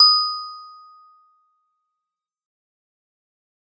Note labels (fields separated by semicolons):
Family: mallet percussion; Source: acoustic; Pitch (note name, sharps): D#6; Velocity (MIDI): 127; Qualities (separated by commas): fast decay, percussive